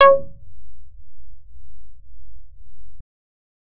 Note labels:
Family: bass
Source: synthesizer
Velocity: 100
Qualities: distorted

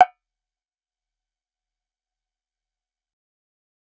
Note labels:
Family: bass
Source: synthesizer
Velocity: 50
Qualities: fast decay, percussive

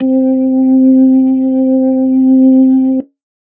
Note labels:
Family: organ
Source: electronic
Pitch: C4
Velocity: 25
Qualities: dark

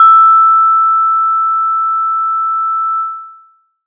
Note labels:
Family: mallet percussion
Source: acoustic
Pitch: E6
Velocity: 75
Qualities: long release

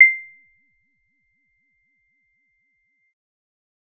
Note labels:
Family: bass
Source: synthesizer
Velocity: 75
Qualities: percussive

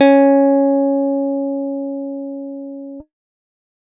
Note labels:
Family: guitar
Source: electronic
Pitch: C#4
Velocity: 25

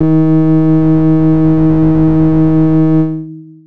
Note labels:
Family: keyboard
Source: electronic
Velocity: 127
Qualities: distorted, long release

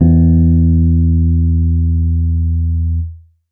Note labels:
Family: keyboard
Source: electronic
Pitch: E2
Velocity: 50

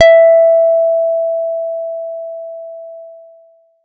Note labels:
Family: guitar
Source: electronic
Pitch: E5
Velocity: 127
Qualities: long release

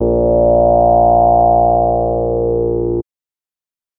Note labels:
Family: bass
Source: synthesizer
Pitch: A#1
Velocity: 127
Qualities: distorted

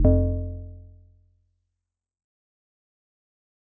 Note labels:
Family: mallet percussion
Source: acoustic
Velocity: 127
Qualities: dark, fast decay, multiphonic

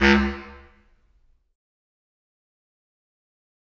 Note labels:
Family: reed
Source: acoustic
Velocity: 127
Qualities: fast decay, percussive, reverb

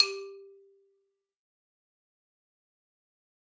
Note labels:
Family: mallet percussion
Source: acoustic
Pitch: G4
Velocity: 127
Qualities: fast decay, percussive, reverb

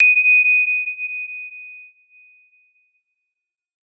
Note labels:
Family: mallet percussion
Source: acoustic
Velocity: 127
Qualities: bright, non-linear envelope

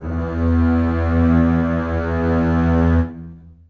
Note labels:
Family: string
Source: acoustic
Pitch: E2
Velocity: 75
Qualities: long release, reverb

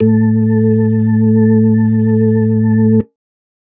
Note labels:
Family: organ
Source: electronic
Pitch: A2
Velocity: 100

